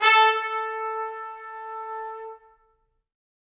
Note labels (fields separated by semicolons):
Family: brass; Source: acoustic; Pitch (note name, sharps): A4; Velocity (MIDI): 127; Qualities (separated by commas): bright, reverb